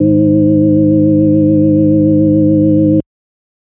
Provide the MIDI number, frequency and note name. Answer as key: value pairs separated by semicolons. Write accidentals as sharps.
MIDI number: 44; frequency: 103.8 Hz; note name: G#2